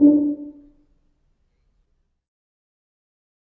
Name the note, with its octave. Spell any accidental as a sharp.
D4